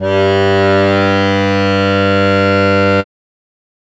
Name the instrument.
acoustic keyboard